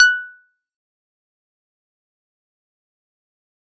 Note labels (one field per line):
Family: keyboard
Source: electronic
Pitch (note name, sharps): F#6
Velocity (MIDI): 127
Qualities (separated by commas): fast decay, percussive